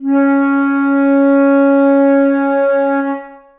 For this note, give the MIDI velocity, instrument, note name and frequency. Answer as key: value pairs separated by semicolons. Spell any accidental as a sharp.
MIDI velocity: 25; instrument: acoustic flute; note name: C#4; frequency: 277.2 Hz